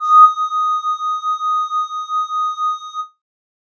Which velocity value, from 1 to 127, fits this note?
25